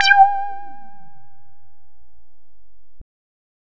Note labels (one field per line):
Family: bass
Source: synthesizer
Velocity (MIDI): 75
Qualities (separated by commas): distorted